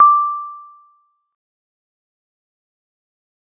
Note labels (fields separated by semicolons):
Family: mallet percussion; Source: acoustic; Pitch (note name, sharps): D6; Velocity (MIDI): 50; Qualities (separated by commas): fast decay, percussive